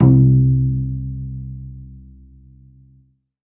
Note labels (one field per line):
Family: string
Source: acoustic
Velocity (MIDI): 25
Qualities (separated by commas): dark, reverb